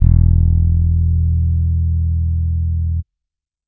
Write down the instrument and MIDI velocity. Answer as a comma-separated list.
electronic bass, 50